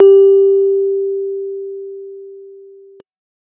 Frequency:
392 Hz